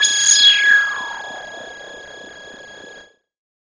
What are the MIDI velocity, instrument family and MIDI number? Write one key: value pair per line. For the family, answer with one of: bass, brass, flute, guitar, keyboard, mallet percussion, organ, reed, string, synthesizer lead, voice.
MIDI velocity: 25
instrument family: bass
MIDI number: 92